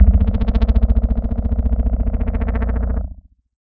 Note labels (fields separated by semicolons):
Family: keyboard; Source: electronic; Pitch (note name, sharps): A#-1; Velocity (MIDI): 75; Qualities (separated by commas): distorted, multiphonic